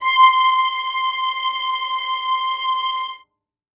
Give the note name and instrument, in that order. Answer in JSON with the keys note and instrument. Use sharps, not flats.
{"note": "C6", "instrument": "acoustic string instrument"}